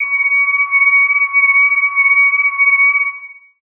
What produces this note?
synthesizer voice